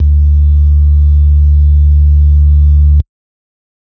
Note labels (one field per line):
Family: organ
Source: electronic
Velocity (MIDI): 75